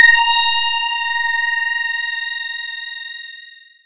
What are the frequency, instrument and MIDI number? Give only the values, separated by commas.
932.3 Hz, electronic mallet percussion instrument, 82